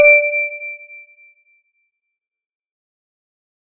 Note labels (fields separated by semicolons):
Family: mallet percussion; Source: acoustic; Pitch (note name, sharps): D5; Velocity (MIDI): 100; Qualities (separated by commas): fast decay